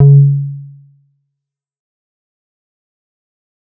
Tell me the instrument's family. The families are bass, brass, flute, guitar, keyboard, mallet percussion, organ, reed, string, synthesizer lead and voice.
bass